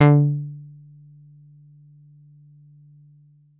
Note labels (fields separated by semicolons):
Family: guitar; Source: synthesizer; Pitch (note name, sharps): D3; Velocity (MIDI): 75; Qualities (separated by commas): percussive